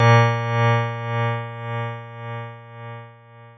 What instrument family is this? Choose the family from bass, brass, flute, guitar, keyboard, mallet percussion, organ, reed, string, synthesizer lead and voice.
keyboard